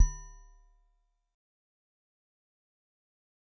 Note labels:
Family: mallet percussion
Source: acoustic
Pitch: D1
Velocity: 25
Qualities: fast decay, percussive

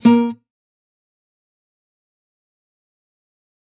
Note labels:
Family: guitar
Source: acoustic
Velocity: 127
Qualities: fast decay, percussive, reverb

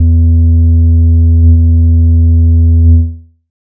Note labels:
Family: bass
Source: synthesizer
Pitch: E2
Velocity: 25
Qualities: dark

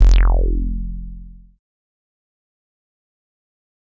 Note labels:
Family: bass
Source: synthesizer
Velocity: 100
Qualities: bright, distorted, fast decay

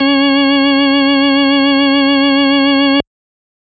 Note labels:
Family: organ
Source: electronic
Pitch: C#4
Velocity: 100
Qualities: distorted

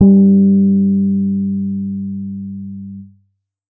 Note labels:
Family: keyboard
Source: electronic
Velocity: 50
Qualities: dark

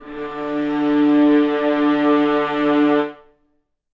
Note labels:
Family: string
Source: acoustic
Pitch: D3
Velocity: 25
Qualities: reverb

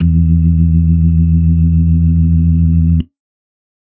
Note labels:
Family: organ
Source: electronic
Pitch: E2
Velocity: 75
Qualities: dark, reverb

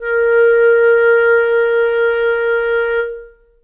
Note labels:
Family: reed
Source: acoustic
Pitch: A#4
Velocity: 75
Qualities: reverb

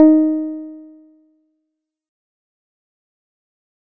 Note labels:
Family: guitar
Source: synthesizer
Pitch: D#4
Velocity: 75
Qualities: dark, fast decay

